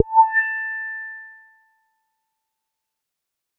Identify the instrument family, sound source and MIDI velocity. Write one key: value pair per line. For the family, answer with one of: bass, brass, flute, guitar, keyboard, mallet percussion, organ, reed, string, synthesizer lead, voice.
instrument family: bass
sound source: synthesizer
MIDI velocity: 75